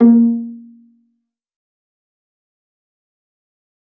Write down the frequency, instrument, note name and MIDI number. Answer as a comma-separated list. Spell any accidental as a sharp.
233.1 Hz, acoustic string instrument, A#3, 58